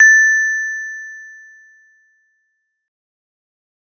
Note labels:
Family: mallet percussion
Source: acoustic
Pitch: A6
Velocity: 25

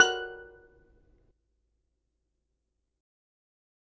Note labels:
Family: mallet percussion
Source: acoustic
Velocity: 75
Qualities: fast decay, percussive, reverb

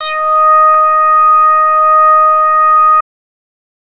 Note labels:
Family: bass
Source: synthesizer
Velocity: 127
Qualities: distorted

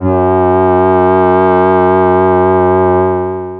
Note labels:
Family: voice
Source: synthesizer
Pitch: F#2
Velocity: 75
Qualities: distorted, long release

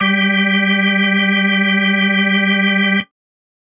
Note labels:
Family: organ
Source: electronic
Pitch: G3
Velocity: 127

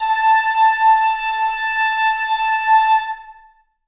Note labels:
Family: reed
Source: acoustic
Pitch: A5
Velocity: 75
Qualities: reverb

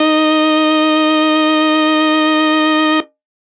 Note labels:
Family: organ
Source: electronic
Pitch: D#4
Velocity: 100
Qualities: distorted

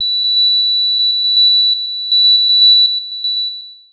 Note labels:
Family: synthesizer lead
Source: synthesizer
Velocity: 100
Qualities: bright, long release, tempo-synced

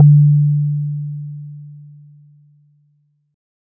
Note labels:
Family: mallet percussion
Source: acoustic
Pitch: D3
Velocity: 25

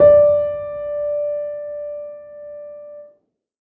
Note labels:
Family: keyboard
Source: acoustic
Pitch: D5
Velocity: 50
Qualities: reverb

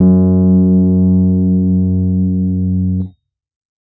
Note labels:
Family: keyboard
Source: electronic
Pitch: F#2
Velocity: 100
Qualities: distorted

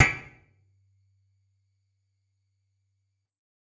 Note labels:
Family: guitar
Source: electronic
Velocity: 50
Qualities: percussive, reverb

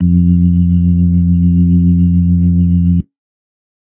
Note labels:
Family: organ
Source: electronic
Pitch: F2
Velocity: 75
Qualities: dark

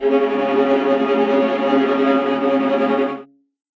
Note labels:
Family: string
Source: acoustic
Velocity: 75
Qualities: non-linear envelope, reverb

